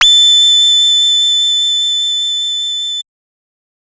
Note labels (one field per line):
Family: bass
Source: synthesizer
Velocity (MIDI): 100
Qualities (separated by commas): bright, distorted